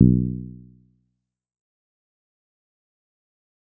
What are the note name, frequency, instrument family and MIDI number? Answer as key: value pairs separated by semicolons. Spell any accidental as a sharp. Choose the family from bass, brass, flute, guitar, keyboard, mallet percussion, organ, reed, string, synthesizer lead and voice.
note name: B1; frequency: 61.74 Hz; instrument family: bass; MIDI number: 35